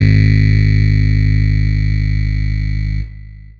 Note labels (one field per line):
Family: keyboard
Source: electronic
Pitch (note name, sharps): G#1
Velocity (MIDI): 75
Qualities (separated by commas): bright, distorted, long release